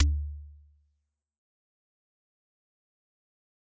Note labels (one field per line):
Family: mallet percussion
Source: acoustic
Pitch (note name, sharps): D2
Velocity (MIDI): 75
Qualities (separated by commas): fast decay, percussive